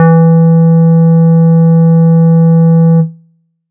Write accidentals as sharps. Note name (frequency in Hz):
E3 (164.8 Hz)